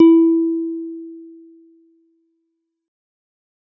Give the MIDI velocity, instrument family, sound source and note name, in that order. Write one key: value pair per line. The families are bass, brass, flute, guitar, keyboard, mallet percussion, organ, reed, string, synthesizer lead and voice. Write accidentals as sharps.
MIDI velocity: 75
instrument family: guitar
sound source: synthesizer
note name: E4